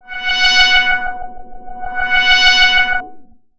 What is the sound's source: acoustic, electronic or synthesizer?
synthesizer